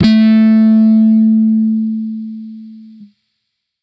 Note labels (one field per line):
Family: bass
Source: electronic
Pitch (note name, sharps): A3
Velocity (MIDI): 127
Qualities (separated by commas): distorted